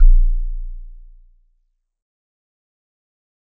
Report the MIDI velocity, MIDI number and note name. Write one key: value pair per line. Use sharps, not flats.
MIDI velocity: 25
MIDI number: 22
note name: A#0